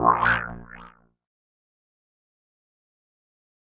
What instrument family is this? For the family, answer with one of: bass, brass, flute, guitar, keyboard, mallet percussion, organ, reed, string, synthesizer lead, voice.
keyboard